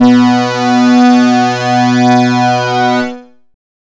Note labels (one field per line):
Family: bass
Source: synthesizer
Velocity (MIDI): 127